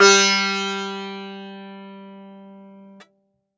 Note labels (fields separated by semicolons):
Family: guitar; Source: acoustic; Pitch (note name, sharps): G3; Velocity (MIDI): 75; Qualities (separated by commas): bright, multiphonic, reverb